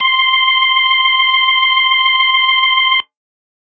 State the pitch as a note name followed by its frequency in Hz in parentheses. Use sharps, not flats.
C6 (1047 Hz)